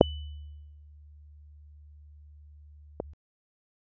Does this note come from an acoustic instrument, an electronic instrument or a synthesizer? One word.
electronic